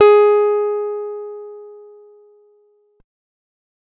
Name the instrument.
acoustic guitar